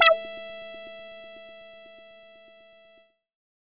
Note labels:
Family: bass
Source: synthesizer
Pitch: E5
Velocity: 50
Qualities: distorted

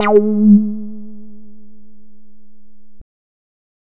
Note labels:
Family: bass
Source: synthesizer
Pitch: G#3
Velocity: 50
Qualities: distorted

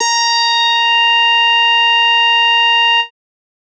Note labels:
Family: bass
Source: synthesizer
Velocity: 100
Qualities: bright, distorted

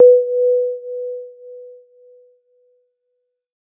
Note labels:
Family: keyboard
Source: electronic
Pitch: B4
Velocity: 75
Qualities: dark

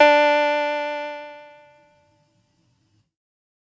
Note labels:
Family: keyboard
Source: electronic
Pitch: D4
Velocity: 100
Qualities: distorted

